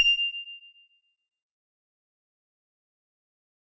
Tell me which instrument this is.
acoustic mallet percussion instrument